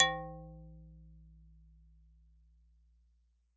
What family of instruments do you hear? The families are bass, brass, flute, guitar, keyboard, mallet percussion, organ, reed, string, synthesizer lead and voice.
mallet percussion